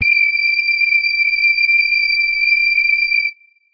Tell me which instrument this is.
electronic guitar